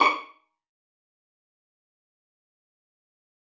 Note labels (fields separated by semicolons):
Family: string; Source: acoustic; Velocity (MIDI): 127; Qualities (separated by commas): fast decay, percussive, reverb